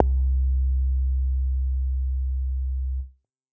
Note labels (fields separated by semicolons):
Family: bass; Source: synthesizer; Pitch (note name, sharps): C2; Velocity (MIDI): 75; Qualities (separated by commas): dark, distorted